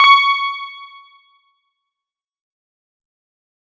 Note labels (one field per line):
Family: guitar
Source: electronic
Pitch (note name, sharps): C#6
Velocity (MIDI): 25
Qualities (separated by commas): fast decay